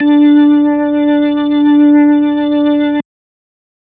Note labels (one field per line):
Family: organ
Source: electronic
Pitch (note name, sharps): D4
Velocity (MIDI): 75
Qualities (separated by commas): distorted